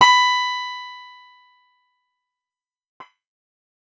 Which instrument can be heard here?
acoustic guitar